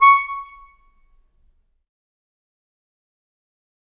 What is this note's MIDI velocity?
100